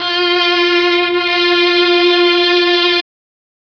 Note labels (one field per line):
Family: string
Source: electronic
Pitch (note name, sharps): F4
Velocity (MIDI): 127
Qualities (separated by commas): distorted, reverb